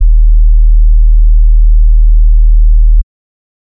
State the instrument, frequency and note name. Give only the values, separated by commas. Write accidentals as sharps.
synthesizer bass, 38.89 Hz, D#1